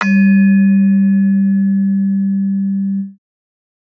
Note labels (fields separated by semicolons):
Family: mallet percussion; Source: acoustic; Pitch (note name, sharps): G3; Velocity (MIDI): 25